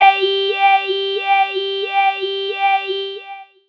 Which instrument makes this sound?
synthesizer voice